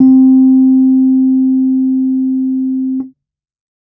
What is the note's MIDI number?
60